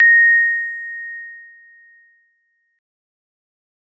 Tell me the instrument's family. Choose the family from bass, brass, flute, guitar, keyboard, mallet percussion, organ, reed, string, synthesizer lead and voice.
keyboard